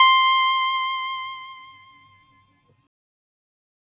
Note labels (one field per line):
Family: keyboard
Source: synthesizer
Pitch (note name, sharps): C6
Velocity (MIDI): 100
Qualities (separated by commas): bright